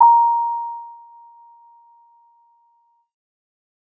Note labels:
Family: keyboard; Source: electronic; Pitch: A#5; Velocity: 127

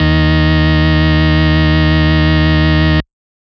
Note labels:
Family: organ; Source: electronic; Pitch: D#2; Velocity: 25; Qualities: bright, distorted

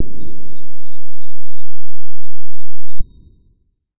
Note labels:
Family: guitar; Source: electronic; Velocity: 25; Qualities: dark, distorted

